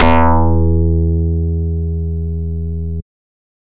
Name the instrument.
synthesizer bass